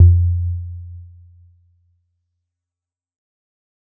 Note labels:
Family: mallet percussion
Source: acoustic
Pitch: F2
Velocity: 25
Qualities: fast decay

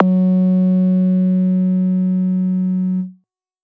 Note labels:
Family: bass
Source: synthesizer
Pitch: F#3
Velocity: 100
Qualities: distorted

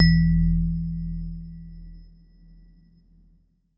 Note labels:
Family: keyboard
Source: electronic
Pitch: E1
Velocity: 127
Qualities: dark

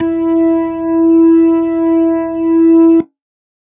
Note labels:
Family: organ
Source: electronic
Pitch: E4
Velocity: 75

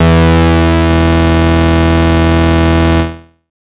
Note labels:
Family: bass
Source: synthesizer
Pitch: E2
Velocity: 25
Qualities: bright, distorted

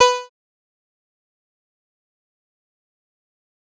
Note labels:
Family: bass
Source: synthesizer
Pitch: B4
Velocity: 100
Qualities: bright, distorted, fast decay, percussive

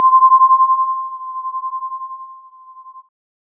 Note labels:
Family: keyboard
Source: electronic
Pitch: C6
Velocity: 100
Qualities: multiphonic

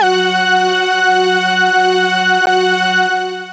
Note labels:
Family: synthesizer lead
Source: synthesizer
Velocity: 75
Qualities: bright, long release

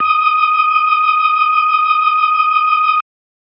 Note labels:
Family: organ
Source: electronic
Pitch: D#6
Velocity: 127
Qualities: bright

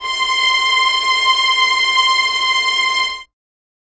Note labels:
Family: string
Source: acoustic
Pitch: C6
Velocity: 100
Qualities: reverb

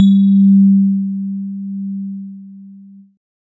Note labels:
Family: keyboard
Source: electronic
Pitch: G3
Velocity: 75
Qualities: multiphonic

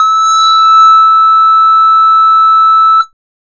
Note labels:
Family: bass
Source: synthesizer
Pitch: E6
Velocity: 127

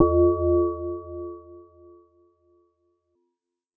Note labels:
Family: mallet percussion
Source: synthesizer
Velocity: 75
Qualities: multiphonic

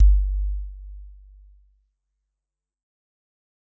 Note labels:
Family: mallet percussion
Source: acoustic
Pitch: G1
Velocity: 75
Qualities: dark, fast decay

